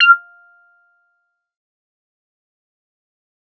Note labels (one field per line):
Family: bass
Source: synthesizer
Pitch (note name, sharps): F6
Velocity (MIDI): 50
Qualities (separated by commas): distorted, fast decay, percussive